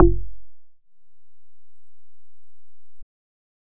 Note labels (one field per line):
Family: bass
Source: synthesizer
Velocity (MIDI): 25